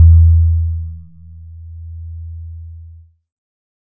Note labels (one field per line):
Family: keyboard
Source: electronic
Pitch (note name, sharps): E2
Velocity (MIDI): 25